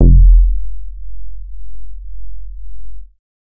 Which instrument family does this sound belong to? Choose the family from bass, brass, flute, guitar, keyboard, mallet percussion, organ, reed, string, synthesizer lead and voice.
bass